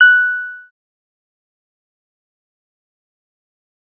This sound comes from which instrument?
synthesizer bass